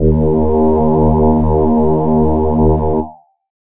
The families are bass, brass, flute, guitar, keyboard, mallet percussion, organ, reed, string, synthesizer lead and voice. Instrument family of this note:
voice